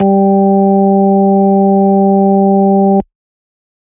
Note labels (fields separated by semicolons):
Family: organ; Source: electronic; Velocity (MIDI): 100